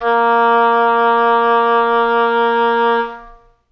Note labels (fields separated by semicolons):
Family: reed; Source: acoustic; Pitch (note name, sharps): A#3; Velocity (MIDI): 25; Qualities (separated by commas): reverb